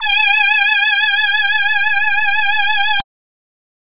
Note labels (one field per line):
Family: voice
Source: synthesizer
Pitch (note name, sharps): G#5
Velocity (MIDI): 127